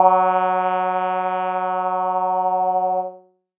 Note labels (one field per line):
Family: keyboard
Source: electronic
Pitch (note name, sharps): F#3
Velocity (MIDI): 50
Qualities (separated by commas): distorted, multiphonic